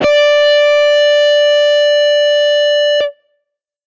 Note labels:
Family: guitar; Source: electronic; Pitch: D5; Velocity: 50; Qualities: bright, distorted

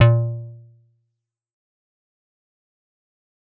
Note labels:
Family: bass; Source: synthesizer; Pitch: A#2; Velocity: 127; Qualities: dark, fast decay, percussive

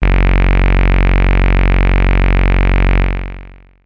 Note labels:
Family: bass; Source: synthesizer; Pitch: F#1; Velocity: 50; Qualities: bright, distorted, long release

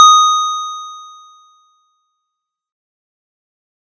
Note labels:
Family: keyboard; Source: electronic; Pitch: D#6; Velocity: 75; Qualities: bright, distorted, fast decay

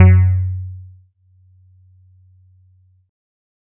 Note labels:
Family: keyboard; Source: electronic; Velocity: 75

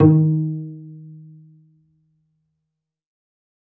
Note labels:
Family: string; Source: acoustic; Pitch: D#3; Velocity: 100; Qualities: dark, reverb

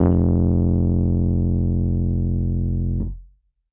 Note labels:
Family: keyboard; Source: electronic; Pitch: F1; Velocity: 127; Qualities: distorted

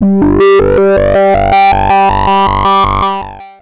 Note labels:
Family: bass; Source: synthesizer; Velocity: 25; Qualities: distorted, long release, multiphonic, tempo-synced

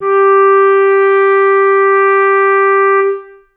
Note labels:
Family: reed; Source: acoustic; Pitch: G4; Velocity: 100; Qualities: reverb

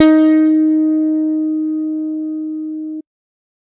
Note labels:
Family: bass; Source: electronic; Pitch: D#4; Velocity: 75; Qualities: bright

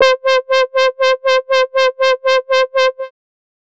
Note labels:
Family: bass; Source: synthesizer; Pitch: C5; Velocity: 75; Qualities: bright, distorted, tempo-synced

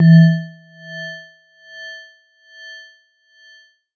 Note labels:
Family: mallet percussion; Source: electronic; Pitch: E3; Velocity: 127; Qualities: long release, percussive

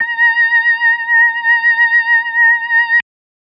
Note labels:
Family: organ; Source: electronic; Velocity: 100

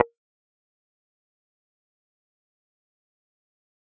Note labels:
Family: bass; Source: synthesizer; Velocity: 50; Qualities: fast decay, percussive

